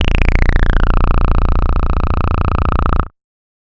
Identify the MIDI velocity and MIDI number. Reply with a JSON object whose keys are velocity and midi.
{"velocity": 100, "midi": 10}